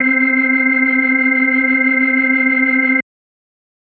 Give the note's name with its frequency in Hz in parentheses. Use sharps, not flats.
C4 (261.6 Hz)